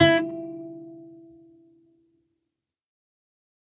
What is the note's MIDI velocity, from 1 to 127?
100